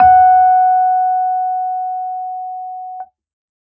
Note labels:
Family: keyboard; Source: electronic; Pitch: F#5; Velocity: 75

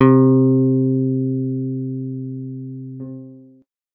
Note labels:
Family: guitar; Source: electronic; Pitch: C3; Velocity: 75; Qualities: long release

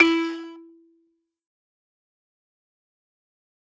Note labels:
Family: mallet percussion; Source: acoustic; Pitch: E4; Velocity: 100; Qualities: fast decay, percussive, reverb

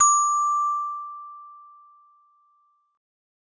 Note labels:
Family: mallet percussion; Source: acoustic; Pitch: D6; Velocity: 50

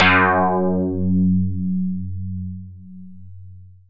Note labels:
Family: synthesizer lead; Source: synthesizer; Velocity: 100; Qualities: long release

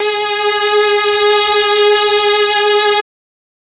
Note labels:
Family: string; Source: electronic; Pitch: G#4; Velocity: 127; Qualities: distorted, reverb

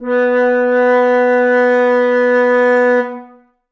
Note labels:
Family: flute; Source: acoustic; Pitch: B3; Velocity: 127; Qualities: reverb

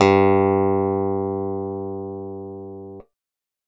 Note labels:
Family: keyboard; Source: electronic; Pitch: G2; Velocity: 100

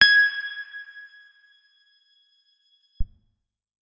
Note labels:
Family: guitar; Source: electronic; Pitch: G#6; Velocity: 50; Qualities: reverb

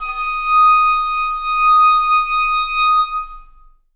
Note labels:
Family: reed; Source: acoustic; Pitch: D#6; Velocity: 25; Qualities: long release, reverb

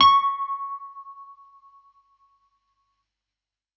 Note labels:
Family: keyboard; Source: electronic; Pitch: C#6; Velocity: 127

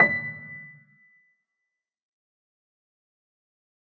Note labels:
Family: keyboard; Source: acoustic; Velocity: 50; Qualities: fast decay, percussive, reverb

